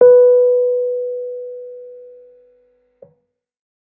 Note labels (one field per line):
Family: keyboard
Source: electronic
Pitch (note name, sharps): B4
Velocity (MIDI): 50